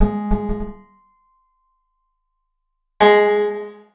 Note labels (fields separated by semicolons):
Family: guitar; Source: acoustic; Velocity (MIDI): 25; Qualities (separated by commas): percussive, reverb